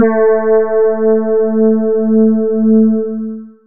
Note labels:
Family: voice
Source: synthesizer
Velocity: 127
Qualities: dark, long release

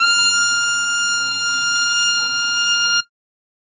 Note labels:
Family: string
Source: acoustic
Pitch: F6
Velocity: 25

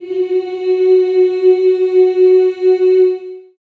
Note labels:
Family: voice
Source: acoustic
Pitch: F#4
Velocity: 50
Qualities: long release, reverb

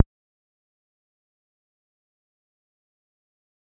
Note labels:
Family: bass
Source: synthesizer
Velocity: 25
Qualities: fast decay, percussive

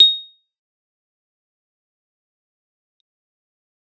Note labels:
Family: keyboard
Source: electronic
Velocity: 127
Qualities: bright, fast decay, percussive

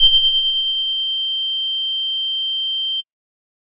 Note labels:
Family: bass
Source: synthesizer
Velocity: 100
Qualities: bright, distorted

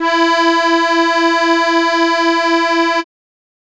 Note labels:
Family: keyboard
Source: acoustic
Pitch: E4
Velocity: 50

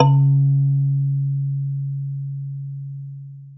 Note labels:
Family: mallet percussion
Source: acoustic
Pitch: C#3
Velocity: 100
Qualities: long release, reverb

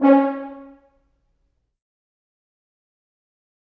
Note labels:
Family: brass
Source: acoustic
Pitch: C#4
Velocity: 75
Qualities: fast decay, percussive, reverb

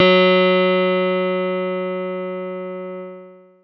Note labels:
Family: keyboard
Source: electronic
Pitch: F#3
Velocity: 50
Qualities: distorted

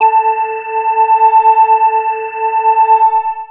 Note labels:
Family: bass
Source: synthesizer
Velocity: 75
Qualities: distorted, long release, multiphonic

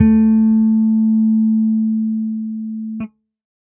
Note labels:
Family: bass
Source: electronic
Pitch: A3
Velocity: 100

